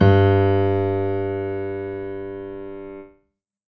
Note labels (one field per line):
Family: keyboard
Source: acoustic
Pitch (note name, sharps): G2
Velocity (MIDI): 100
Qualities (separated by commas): reverb